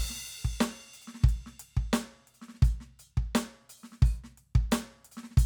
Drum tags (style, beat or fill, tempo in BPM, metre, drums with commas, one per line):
rock
beat
88 BPM
4/4
closed hi-hat, open hi-hat, hi-hat pedal, snare, kick